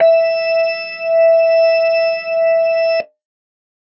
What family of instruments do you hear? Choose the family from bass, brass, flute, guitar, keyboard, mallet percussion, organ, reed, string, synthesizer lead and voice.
organ